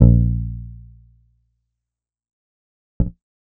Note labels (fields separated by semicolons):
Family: bass; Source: synthesizer; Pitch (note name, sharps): A#1; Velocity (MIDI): 50; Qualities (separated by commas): dark, fast decay